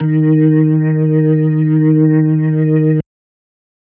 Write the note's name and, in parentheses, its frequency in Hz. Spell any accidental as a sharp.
D#3 (155.6 Hz)